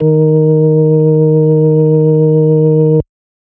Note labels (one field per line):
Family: organ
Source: electronic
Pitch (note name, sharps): D#3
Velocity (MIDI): 50